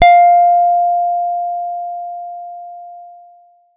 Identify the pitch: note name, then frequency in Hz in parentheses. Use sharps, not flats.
F5 (698.5 Hz)